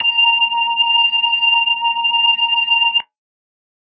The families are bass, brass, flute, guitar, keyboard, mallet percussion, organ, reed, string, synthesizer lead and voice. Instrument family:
organ